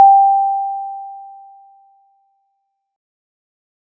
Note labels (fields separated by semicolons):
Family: mallet percussion; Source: acoustic; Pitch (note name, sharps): G5; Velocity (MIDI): 50